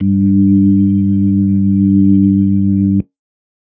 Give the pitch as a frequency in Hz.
98 Hz